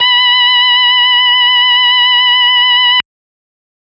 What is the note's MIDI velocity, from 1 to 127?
75